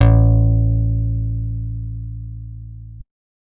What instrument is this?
acoustic guitar